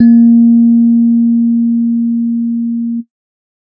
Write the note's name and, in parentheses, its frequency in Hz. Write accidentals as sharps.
A#3 (233.1 Hz)